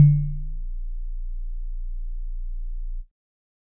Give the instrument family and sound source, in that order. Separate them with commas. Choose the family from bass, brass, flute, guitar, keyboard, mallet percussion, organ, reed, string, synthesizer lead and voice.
keyboard, electronic